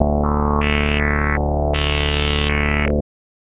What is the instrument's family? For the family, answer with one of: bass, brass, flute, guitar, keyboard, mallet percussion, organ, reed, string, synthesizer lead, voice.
bass